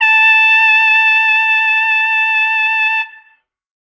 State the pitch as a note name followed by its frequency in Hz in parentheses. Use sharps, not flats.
A5 (880 Hz)